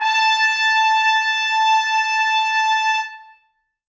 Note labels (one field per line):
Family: brass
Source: acoustic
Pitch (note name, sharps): A5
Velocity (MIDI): 127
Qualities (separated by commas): bright, reverb